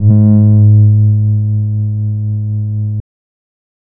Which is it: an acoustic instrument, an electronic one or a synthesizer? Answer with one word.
synthesizer